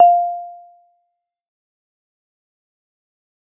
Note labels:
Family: mallet percussion; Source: acoustic; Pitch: F5; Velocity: 50; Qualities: fast decay, percussive

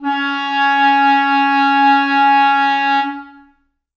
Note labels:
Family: reed; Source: acoustic; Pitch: C#4; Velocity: 127; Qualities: reverb

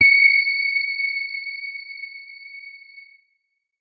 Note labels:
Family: guitar; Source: electronic; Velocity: 25

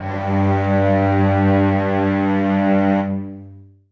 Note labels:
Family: string; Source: acoustic; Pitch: G2; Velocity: 75; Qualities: long release, reverb

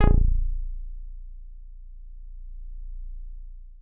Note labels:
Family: guitar; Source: synthesizer; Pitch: A#0; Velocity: 75; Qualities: long release

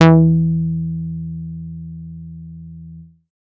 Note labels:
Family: bass; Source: synthesizer; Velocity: 127; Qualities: distorted

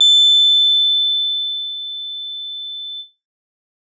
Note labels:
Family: guitar; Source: electronic; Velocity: 100; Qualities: bright

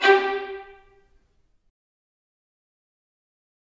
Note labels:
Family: string; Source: acoustic; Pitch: G4; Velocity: 127; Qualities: fast decay, reverb

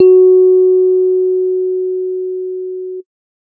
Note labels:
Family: keyboard; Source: electronic; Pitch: F#4; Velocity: 127

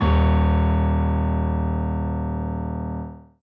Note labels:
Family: keyboard; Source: acoustic; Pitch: D#1; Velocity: 100

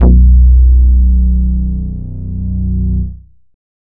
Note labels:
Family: bass; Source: synthesizer; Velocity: 50; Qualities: distorted

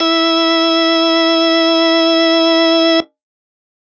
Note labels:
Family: organ; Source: electronic; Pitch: E4; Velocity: 75; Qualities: distorted

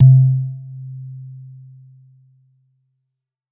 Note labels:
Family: mallet percussion; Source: acoustic; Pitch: C3; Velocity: 100; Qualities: dark, non-linear envelope

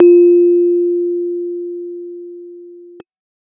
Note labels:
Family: keyboard; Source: electronic; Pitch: F4; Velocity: 50

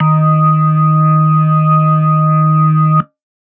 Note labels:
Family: organ; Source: electronic; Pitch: D#3; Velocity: 50

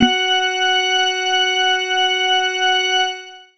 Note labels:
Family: organ; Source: electronic; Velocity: 127; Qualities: reverb

